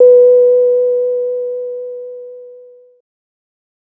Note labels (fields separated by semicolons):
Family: bass; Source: synthesizer; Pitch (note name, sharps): B4; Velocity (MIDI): 25; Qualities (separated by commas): distorted